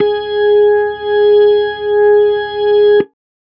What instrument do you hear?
electronic organ